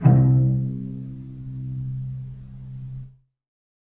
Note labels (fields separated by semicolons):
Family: string; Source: acoustic; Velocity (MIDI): 25; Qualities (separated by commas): dark, reverb